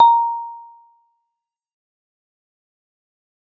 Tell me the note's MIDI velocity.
127